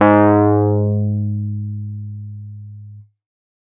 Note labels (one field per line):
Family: keyboard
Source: electronic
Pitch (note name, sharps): G#2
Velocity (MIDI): 50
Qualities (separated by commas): distorted